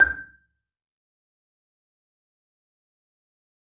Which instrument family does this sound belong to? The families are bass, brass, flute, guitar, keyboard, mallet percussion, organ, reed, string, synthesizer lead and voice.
mallet percussion